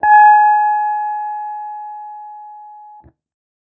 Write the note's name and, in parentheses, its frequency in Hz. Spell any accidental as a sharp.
G#5 (830.6 Hz)